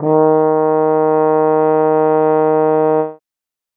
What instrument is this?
acoustic brass instrument